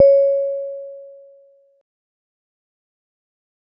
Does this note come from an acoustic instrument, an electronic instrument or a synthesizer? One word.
acoustic